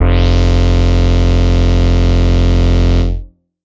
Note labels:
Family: bass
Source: synthesizer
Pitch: F1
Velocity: 100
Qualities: distorted

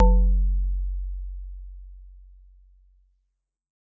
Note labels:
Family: mallet percussion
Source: acoustic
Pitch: F#1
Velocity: 127

